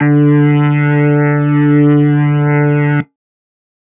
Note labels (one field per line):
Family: organ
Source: electronic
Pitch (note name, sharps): D3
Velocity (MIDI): 127